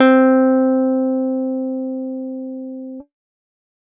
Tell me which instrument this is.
electronic guitar